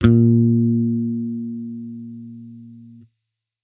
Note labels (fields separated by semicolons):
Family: bass; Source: electronic; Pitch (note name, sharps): A#2; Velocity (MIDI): 127